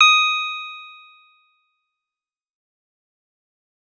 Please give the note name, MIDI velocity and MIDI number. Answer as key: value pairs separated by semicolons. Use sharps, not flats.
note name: D#6; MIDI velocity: 75; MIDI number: 87